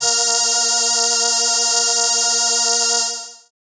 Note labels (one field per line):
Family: keyboard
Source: synthesizer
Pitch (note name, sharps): A#3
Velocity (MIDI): 127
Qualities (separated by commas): bright